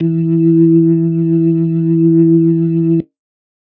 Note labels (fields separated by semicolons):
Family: organ; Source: electronic; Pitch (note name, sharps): E3; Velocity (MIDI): 25; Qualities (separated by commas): dark